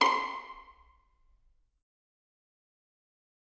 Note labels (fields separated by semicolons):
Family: string; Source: acoustic; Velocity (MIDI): 100; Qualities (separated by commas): fast decay, percussive, reverb